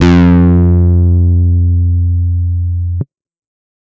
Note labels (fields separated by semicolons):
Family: guitar; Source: electronic; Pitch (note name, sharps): F2; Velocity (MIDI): 75; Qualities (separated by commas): bright, distorted